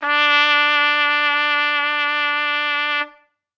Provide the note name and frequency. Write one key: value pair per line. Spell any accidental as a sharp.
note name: D4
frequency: 293.7 Hz